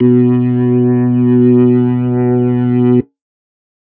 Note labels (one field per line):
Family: organ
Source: electronic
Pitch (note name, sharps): B2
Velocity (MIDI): 50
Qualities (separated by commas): distorted